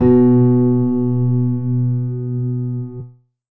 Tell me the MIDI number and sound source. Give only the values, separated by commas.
47, electronic